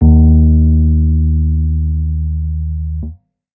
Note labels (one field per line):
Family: keyboard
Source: electronic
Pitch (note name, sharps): D#2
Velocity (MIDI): 25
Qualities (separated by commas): dark